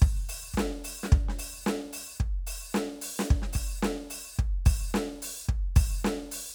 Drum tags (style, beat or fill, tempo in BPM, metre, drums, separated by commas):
swing, beat, 110 BPM, 4/4, open hi-hat, hi-hat pedal, snare, kick